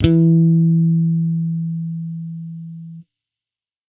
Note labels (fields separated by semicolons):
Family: bass; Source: electronic; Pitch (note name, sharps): E3; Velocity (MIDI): 127; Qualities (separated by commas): distorted